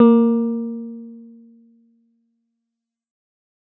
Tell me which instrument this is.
synthesizer guitar